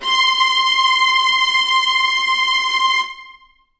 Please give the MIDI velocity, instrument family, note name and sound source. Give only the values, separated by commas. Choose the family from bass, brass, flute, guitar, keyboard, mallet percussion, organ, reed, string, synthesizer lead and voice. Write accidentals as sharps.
100, string, C6, acoustic